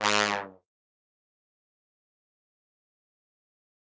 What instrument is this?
acoustic brass instrument